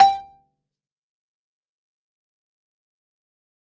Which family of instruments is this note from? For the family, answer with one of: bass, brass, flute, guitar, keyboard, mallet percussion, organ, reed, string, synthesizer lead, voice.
mallet percussion